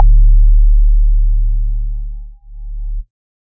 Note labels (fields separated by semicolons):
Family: organ; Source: electronic; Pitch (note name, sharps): D1; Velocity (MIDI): 50; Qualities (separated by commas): dark